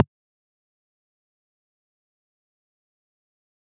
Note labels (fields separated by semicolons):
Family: mallet percussion; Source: electronic; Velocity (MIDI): 50; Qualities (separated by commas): fast decay, percussive